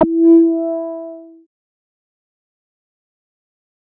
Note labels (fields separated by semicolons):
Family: bass; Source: synthesizer; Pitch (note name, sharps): E4; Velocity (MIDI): 75; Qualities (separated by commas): distorted, fast decay